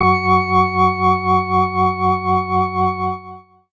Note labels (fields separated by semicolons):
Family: organ; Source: electronic; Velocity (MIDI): 25; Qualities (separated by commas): distorted